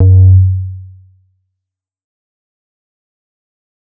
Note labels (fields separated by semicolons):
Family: bass; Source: synthesizer; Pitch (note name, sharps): F#2; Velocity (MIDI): 127; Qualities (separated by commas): dark, fast decay